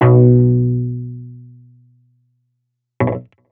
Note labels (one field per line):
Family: guitar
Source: electronic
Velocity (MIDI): 25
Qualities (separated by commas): distorted